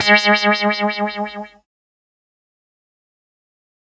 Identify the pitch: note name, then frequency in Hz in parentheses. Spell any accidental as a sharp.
G#3 (207.7 Hz)